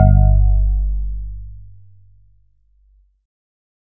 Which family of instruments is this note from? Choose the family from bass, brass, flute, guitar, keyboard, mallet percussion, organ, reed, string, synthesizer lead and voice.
keyboard